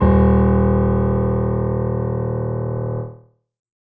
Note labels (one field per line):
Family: keyboard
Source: acoustic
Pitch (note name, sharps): D#1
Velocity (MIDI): 75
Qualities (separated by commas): reverb